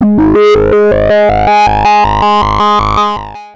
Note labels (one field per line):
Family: bass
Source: synthesizer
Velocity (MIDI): 127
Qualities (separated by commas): distorted, long release, multiphonic, tempo-synced